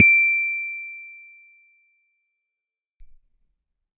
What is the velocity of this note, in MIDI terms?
75